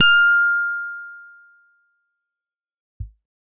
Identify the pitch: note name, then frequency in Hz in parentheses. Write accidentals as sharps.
F6 (1397 Hz)